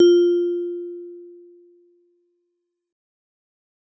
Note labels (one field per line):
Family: mallet percussion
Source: acoustic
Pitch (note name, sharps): F4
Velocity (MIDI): 75